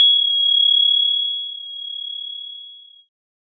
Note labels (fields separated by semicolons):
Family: keyboard; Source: electronic; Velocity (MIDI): 127; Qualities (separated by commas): bright, multiphonic